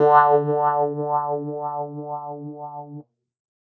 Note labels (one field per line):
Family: keyboard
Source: electronic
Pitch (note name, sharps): D3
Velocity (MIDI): 50